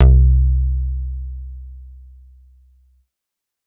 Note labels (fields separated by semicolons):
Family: bass; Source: synthesizer; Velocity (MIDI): 75; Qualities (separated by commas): distorted